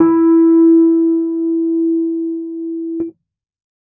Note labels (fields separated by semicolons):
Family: keyboard; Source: electronic; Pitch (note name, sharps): E4; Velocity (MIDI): 75